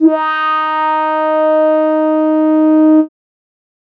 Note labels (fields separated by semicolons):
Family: keyboard; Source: synthesizer; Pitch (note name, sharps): D#4; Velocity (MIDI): 75